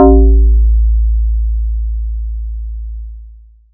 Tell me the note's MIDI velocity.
100